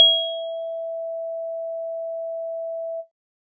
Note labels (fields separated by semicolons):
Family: keyboard; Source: electronic; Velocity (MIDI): 100